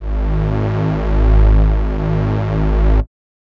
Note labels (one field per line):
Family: reed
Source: acoustic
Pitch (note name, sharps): G#1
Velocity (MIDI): 50